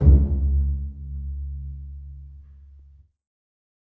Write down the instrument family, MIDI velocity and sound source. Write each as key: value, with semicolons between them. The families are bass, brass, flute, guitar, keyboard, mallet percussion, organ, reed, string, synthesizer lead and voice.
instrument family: string; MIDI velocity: 100; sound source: acoustic